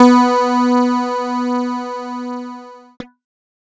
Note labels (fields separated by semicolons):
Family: keyboard; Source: electronic; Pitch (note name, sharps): B3; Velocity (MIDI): 127; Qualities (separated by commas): bright, distorted